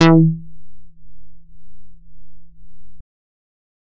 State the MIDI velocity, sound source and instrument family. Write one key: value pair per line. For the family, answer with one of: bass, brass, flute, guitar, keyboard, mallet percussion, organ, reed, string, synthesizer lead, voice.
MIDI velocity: 127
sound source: synthesizer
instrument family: bass